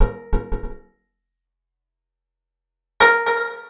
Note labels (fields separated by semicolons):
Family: guitar; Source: acoustic; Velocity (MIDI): 25; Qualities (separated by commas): percussive, reverb